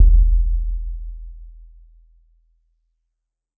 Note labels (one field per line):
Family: mallet percussion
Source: acoustic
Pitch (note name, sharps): E1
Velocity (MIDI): 75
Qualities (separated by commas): dark, reverb